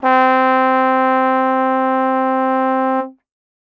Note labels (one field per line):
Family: brass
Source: acoustic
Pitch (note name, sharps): C4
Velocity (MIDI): 75